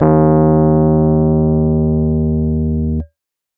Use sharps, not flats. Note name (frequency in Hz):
D#2 (77.78 Hz)